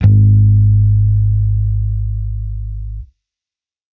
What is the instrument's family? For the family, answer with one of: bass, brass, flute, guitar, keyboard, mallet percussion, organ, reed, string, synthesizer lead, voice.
bass